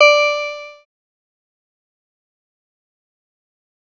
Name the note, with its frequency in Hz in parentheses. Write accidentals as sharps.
D5 (587.3 Hz)